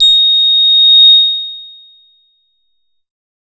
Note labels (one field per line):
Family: bass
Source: synthesizer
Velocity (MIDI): 75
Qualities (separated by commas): distorted